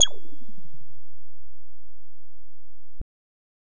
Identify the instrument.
synthesizer bass